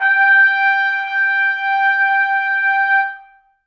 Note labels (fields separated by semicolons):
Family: brass; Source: acoustic; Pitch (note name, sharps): G5; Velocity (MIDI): 75; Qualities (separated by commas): reverb